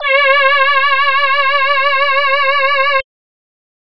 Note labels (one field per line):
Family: voice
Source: synthesizer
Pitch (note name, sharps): C#5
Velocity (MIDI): 50